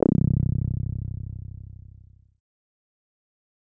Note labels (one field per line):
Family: synthesizer lead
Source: synthesizer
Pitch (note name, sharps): C1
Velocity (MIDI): 50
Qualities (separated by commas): distorted, fast decay